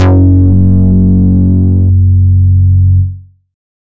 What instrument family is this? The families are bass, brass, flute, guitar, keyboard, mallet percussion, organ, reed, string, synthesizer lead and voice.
bass